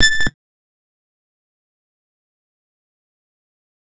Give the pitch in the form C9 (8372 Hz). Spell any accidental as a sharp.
A6 (1760 Hz)